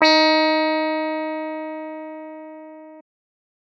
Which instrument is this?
electronic keyboard